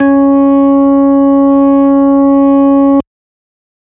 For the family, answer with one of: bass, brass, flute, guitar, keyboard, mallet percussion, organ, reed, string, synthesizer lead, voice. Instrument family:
organ